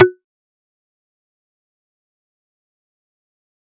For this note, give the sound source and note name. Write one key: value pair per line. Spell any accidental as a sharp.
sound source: acoustic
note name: F#4